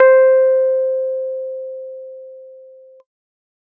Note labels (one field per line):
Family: keyboard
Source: electronic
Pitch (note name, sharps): C5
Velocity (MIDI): 127